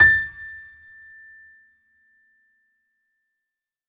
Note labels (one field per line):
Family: keyboard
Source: acoustic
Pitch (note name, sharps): A6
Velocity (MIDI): 100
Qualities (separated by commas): percussive, reverb